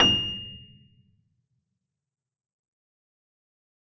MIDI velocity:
75